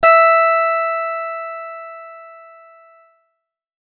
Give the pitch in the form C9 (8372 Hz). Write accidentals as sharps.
E5 (659.3 Hz)